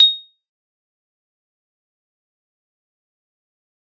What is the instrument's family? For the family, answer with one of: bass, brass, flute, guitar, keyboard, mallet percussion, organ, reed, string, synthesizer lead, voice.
mallet percussion